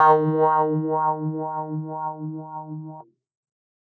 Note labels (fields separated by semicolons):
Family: keyboard; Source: electronic; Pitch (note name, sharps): D#3; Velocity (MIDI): 25